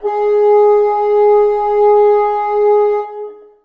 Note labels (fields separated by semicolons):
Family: reed; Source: acoustic; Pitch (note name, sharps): G#4; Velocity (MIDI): 25; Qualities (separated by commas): long release, reverb